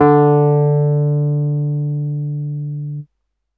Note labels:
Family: keyboard; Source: electronic; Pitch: D3; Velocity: 100

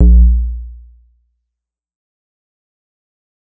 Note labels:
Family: bass; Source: synthesizer; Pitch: A#1; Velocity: 50; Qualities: dark, fast decay

